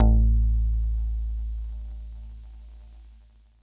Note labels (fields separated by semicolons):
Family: guitar; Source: electronic; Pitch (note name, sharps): A1; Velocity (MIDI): 127